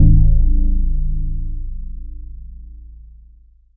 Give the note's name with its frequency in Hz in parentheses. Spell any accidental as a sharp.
A0 (27.5 Hz)